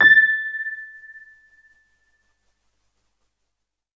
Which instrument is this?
electronic keyboard